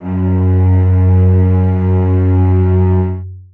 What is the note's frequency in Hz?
92.5 Hz